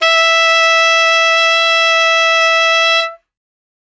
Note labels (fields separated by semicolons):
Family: reed; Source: acoustic; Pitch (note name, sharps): E5; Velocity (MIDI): 100; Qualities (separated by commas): bright